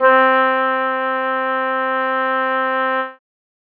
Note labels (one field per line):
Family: reed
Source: acoustic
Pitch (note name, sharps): C4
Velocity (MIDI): 75